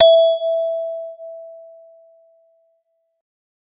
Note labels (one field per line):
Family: mallet percussion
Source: acoustic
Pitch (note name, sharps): E5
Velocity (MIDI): 75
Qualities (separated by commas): non-linear envelope